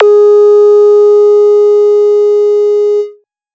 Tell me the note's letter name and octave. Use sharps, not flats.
G#4